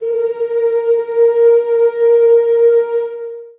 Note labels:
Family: voice; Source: acoustic; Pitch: A#4; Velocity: 100; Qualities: long release, reverb

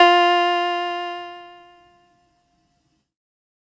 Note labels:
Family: keyboard; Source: electronic; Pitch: F4; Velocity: 127; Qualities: distorted

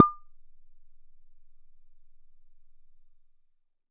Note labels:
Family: bass; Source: synthesizer; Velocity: 75

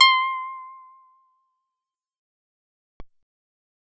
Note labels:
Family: bass; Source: synthesizer; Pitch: C6; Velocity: 75; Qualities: fast decay

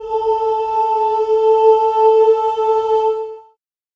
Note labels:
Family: voice; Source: acoustic; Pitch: A4; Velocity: 25; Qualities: long release, reverb

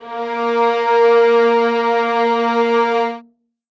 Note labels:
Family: string; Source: acoustic; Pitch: A#3; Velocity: 50; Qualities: reverb

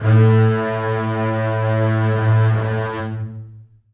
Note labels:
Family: string; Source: acoustic; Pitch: A2; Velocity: 127; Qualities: long release, reverb

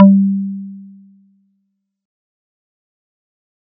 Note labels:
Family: mallet percussion; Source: acoustic; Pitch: G3; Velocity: 50; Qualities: dark, fast decay

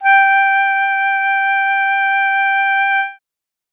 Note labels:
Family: reed; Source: acoustic; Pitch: G5; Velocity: 50; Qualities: bright

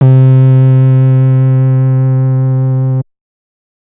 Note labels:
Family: bass; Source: synthesizer; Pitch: C3; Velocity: 75; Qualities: distorted

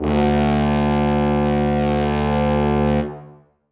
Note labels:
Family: brass; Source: acoustic; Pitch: D2; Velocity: 127; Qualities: bright, reverb

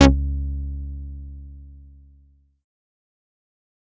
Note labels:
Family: bass; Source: synthesizer; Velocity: 75; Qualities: distorted, fast decay

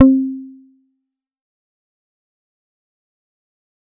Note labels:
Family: bass; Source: synthesizer; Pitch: C4; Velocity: 75; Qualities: dark, distorted, fast decay, percussive

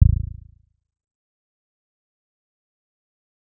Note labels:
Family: bass; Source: synthesizer; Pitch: A0; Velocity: 25; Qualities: dark, fast decay, percussive

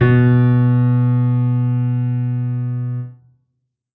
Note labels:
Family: keyboard; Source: acoustic; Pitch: B2; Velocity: 75; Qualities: reverb

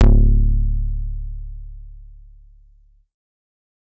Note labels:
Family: bass; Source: synthesizer; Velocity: 100; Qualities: distorted

